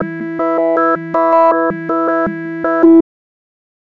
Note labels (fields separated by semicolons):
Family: bass; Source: synthesizer; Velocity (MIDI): 127; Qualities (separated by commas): tempo-synced